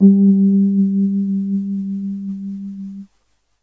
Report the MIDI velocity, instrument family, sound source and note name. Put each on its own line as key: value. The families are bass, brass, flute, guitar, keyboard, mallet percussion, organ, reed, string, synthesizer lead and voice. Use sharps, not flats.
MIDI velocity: 25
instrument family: keyboard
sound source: electronic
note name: G3